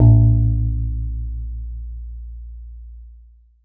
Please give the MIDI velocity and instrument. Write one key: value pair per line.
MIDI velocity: 127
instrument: synthesizer guitar